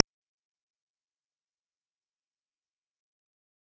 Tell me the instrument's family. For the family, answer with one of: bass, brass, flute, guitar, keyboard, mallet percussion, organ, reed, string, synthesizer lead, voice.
bass